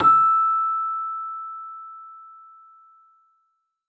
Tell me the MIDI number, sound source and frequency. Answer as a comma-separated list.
88, acoustic, 1319 Hz